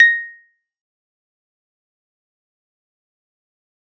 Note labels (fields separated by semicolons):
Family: keyboard; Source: electronic; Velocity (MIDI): 127; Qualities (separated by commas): fast decay, percussive